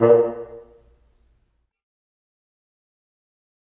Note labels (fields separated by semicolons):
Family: reed; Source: acoustic; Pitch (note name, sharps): A#2; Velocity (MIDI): 25; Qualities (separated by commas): fast decay, percussive, reverb